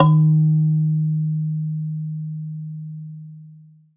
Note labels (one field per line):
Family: mallet percussion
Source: acoustic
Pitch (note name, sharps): D#3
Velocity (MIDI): 100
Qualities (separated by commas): long release, reverb